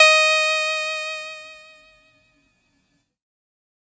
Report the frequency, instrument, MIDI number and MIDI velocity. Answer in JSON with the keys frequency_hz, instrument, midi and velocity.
{"frequency_hz": 622.3, "instrument": "synthesizer keyboard", "midi": 75, "velocity": 25}